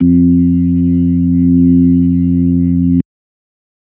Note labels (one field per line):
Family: organ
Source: electronic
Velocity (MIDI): 127